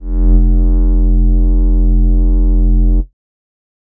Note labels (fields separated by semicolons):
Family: bass; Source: synthesizer; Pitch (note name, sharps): F1; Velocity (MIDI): 127; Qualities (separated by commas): dark